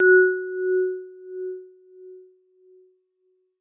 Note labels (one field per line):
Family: mallet percussion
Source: acoustic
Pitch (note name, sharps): F#4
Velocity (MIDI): 100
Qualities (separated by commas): non-linear envelope